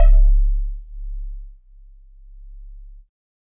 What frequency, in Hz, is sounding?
34.65 Hz